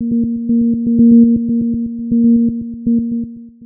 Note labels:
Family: synthesizer lead; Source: synthesizer; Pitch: A#3; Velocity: 25; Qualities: dark, long release, tempo-synced

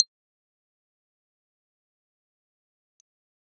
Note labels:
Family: keyboard; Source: electronic; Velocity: 75; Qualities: fast decay, percussive

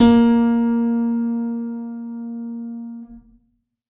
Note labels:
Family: keyboard; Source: acoustic; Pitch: A#3; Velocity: 127; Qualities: reverb

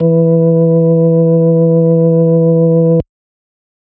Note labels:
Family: organ; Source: electronic; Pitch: E3; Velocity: 25

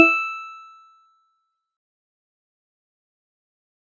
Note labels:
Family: mallet percussion; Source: acoustic; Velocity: 100; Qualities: fast decay, percussive

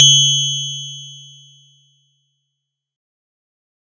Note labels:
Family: mallet percussion; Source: acoustic; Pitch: C#3; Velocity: 100; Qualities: bright, fast decay

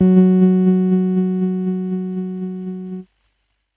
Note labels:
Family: keyboard; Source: electronic; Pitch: F#3; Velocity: 50; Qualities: dark, distorted, tempo-synced

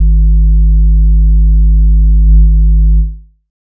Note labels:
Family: bass; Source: synthesizer; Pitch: G#1; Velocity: 75; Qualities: dark

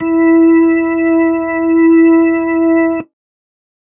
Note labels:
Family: organ; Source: electronic; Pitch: E4; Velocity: 100

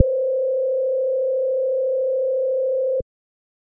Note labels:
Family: bass; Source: synthesizer; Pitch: C5; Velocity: 25; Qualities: dark

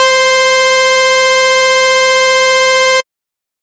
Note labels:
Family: bass; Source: synthesizer; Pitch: C5; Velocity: 25; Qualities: bright, distorted

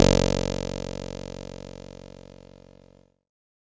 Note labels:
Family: keyboard; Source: electronic; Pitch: F#1; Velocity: 100; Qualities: bright

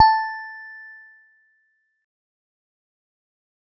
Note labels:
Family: mallet percussion; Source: acoustic; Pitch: A5; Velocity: 50; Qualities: fast decay, percussive

